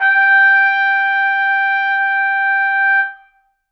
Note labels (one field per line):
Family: brass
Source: acoustic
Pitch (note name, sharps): G5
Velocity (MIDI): 75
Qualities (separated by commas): reverb